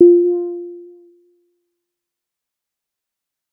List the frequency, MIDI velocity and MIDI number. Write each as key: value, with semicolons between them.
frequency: 349.2 Hz; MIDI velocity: 25; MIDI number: 65